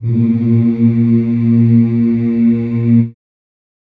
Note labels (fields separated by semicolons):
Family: voice; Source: acoustic; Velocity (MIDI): 50; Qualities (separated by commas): dark, reverb